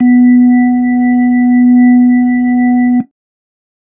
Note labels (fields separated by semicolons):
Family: keyboard; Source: electronic; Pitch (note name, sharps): B3; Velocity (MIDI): 75